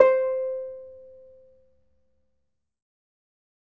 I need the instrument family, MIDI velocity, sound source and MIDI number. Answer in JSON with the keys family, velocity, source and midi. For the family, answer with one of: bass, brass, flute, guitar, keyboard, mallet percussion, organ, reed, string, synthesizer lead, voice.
{"family": "guitar", "velocity": 50, "source": "acoustic", "midi": 72}